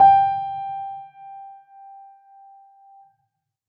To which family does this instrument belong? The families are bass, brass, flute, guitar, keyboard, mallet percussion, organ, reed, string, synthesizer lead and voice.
keyboard